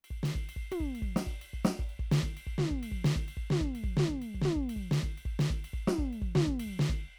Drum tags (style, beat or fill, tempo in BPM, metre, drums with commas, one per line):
punk
beat
128 BPM
4/4
ride, snare, floor tom, kick